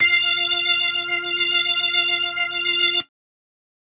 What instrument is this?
electronic organ